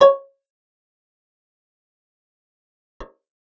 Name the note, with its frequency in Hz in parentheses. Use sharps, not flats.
C#5 (554.4 Hz)